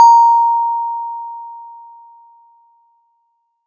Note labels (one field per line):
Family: mallet percussion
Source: acoustic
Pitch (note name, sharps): A#5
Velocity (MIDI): 25